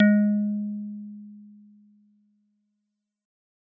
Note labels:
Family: guitar; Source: synthesizer; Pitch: G#3; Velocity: 100; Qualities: dark

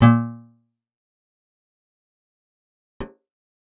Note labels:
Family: guitar; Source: acoustic; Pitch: A#2; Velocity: 50; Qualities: fast decay, percussive, reverb

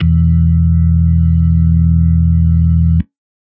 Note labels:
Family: organ; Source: electronic; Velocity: 75; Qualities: dark

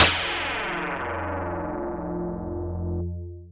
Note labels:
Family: mallet percussion; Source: electronic; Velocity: 127; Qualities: bright, long release

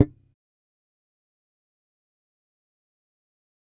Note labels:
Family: bass; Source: electronic; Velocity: 25; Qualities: fast decay, percussive

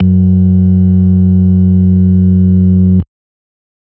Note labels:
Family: organ; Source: electronic; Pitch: F#2; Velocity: 100; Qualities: dark

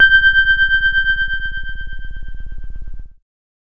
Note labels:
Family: keyboard; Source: electronic; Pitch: G6; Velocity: 75; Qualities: dark

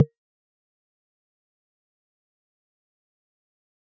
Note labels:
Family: mallet percussion; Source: acoustic; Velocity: 25; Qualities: fast decay, percussive

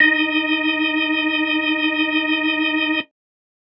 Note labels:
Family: organ; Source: electronic; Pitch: D#4; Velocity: 100

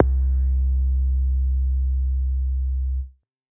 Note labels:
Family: bass; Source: synthesizer; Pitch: C2; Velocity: 127; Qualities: dark, distorted

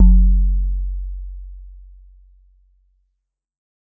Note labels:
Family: mallet percussion; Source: acoustic; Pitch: F#1; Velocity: 127; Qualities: dark

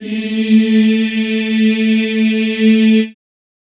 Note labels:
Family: voice; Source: acoustic; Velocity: 75; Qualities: reverb

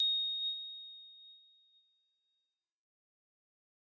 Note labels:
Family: keyboard; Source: electronic; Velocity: 25; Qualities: bright, fast decay

